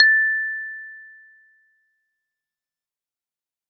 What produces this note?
electronic keyboard